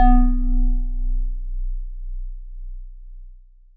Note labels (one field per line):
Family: mallet percussion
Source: acoustic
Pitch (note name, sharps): B0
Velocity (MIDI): 75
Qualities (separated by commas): long release